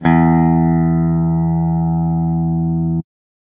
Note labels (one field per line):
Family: guitar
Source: electronic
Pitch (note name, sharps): E2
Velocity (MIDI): 50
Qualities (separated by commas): distorted